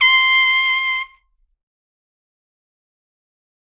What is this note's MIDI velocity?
50